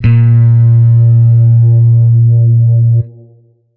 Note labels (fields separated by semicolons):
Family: guitar; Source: electronic; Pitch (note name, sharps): A#2; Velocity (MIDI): 75; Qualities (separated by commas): distorted, long release